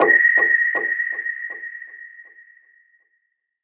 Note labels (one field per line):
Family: synthesizer lead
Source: synthesizer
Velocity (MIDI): 75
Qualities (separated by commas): non-linear envelope, reverb